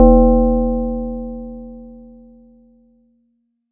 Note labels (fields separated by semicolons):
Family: mallet percussion; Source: acoustic; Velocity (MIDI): 127